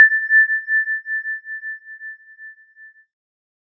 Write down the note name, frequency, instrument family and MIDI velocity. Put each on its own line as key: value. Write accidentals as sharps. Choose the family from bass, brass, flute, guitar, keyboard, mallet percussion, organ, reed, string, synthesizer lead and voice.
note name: A6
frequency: 1760 Hz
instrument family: keyboard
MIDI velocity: 75